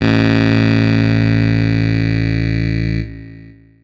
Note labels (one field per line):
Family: keyboard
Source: electronic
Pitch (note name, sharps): A1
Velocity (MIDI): 127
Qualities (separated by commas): bright, distorted, long release